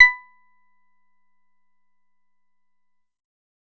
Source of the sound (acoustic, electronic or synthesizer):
synthesizer